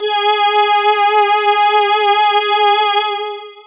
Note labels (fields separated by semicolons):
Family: voice; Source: synthesizer; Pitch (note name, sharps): G#4; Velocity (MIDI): 75; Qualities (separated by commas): distorted, long release